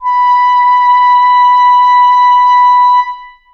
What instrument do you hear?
acoustic reed instrument